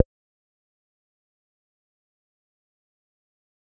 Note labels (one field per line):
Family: bass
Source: synthesizer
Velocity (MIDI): 25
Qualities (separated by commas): fast decay, percussive